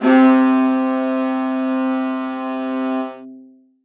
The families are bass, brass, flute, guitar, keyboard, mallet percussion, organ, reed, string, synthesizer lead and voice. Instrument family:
string